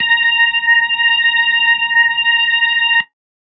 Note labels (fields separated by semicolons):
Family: keyboard; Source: electronic; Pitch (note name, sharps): A#5; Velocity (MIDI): 100; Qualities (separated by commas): distorted